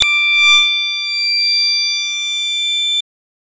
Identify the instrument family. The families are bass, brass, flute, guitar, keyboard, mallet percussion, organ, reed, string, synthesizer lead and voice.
voice